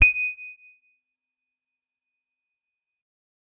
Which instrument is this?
electronic guitar